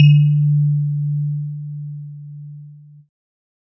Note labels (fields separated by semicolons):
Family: keyboard; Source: electronic; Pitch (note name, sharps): D3; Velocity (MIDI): 100; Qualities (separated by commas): multiphonic